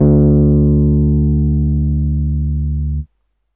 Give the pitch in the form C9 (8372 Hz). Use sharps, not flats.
D2 (73.42 Hz)